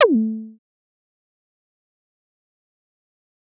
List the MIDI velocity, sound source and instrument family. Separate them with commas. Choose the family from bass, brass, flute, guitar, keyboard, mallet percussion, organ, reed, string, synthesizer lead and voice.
100, synthesizer, bass